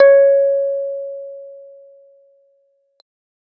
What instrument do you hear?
electronic keyboard